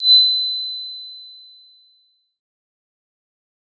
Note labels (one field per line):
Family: synthesizer lead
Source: synthesizer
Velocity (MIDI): 100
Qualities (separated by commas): bright, distorted, fast decay